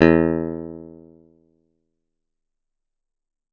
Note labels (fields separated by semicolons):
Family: guitar; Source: acoustic; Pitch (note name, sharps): E2; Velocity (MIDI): 100